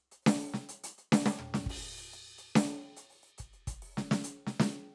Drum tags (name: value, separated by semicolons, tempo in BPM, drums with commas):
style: rock; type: beat; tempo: 140 BPM; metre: 4/4; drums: crash, closed hi-hat, open hi-hat, hi-hat pedal, snare, mid tom, kick